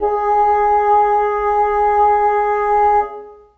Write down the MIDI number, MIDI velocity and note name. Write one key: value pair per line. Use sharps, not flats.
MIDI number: 68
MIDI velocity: 25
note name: G#4